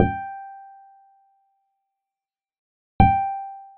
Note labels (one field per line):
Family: guitar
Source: acoustic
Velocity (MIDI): 25